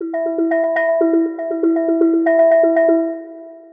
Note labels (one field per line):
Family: mallet percussion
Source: synthesizer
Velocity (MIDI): 25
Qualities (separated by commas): long release, multiphonic, percussive, tempo-synced